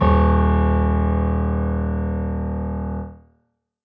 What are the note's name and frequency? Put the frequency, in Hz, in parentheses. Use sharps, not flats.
D#1 (38.89 Hz)